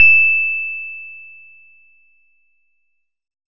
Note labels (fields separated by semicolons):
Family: guitar; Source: acoustic; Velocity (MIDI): 25